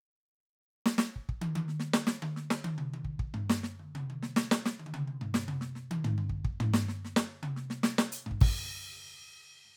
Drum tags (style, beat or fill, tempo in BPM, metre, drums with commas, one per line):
pop
fill
142 BPM
4/4
crash, closed hi-hat, hi-hat pedal, snare, high tom, mid tom, floor tom, kick